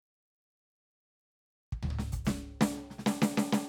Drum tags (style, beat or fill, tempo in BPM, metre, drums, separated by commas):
Purdie shuffle, fill, 130 BPM, 4/4, closed hi-hat, hi-hat pedal, snare, high tom, floor tom, kick